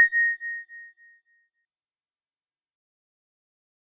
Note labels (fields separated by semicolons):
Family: mallet percussion; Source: acoustic; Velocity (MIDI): 25